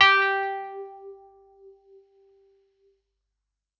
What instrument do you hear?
electronic keyboard